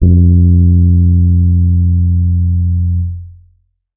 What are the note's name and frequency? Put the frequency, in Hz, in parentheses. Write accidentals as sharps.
F2 (87.31 Hz)